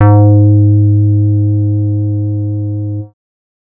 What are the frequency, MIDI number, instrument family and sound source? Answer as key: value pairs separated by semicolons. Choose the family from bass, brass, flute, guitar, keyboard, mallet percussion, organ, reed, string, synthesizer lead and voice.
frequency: 103.8 Hz; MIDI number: 44; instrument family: bass; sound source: synthesizer